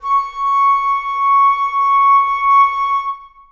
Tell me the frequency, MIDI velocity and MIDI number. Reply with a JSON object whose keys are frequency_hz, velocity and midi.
{"frequency_hz": 1109, "velocity": 50, "midi": 85}